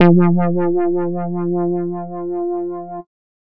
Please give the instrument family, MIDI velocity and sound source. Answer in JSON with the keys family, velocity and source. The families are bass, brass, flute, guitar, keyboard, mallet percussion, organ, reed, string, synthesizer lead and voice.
{"family": "bass", "velocity": 75, "source": "synthesizer"}